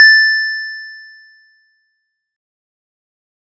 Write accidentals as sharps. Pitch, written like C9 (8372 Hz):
A6 (1760 Hz)